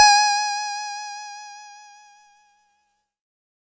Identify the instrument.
electronic keyboard